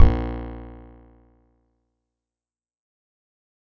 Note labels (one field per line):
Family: guitar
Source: acoustic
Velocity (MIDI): 100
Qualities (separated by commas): percussive